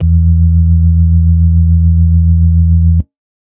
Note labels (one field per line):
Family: organ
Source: electronic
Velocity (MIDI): 127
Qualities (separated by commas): dark